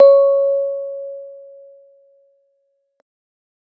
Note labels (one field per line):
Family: keyboard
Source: electronic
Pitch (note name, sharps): C#5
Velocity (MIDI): 50